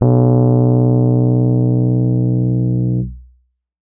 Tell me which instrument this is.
electronic keyboard